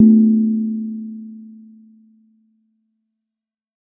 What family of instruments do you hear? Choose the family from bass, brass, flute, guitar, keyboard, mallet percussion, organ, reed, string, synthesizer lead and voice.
mallet percussion